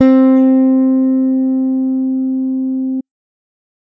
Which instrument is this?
electronic bass